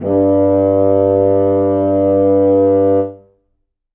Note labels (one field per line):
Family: reed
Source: acoustic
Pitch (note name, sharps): G2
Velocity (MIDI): 25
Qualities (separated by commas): reverb